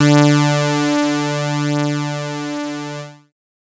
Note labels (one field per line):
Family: bass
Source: synthesizer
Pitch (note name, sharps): D3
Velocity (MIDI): 100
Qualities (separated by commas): bright, distorted